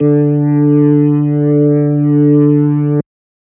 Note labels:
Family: organ; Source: electronic; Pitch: D3; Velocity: 50; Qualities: distorted

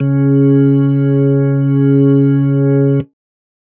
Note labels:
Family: organ; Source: electronic; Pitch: C#3; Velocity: 75

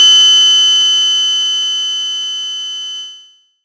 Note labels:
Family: bass; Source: synthesizer; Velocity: 25; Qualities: bright, distorted

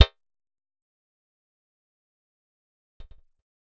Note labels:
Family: bass; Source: synthesizer; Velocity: 100; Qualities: fast decay, percussive

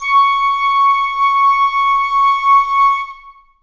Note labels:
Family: reed; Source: acoustic; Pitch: C#6; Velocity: 50; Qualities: reverb

